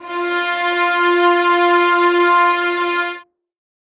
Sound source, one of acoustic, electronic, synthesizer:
acoustic